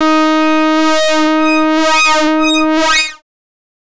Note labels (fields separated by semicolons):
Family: bass; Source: synthesizer; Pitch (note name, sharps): D#4; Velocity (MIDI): 25; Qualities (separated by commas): distorted, non-linear envelope